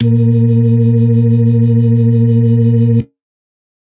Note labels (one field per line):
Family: organ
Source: electronic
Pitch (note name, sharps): A#2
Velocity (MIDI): 75